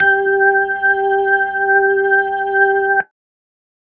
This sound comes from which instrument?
electronic organ